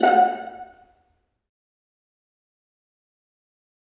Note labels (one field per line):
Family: string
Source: acoustic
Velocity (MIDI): 75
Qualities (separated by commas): fast decay, percussive, reverb